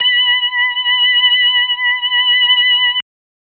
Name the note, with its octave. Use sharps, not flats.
B5